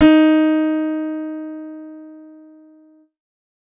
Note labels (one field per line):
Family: keyboard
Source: synthesizer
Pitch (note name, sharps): D#4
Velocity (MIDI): 127